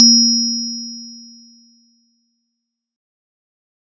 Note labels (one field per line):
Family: mallet percussion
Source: acoustic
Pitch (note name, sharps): A#3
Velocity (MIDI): 100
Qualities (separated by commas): bright